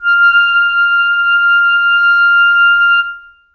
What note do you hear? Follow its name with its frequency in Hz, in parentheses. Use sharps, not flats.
F6 (1397 Hz)